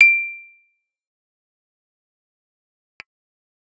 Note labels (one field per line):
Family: bass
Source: synthesizer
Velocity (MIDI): 75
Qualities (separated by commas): fast decay, percussive